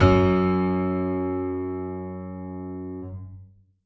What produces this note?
acoustic keyboard